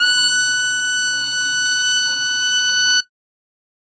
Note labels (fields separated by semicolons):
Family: string; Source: acoustic; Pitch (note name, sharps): F#6; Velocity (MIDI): 25